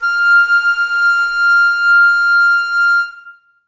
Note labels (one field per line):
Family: flute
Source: acoustic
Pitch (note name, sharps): F6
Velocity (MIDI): 127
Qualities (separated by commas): reverb